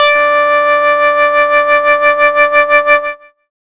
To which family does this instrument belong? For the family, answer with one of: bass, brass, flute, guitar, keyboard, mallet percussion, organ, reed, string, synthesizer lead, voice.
bass